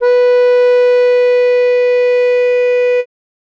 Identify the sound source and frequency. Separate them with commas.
acoustic, 493.9 Hz